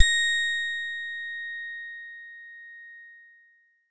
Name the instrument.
synthesizer guitar